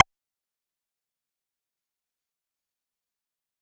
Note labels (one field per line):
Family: bass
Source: synthesizer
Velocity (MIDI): 127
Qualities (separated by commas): distorted, fast decay, percussive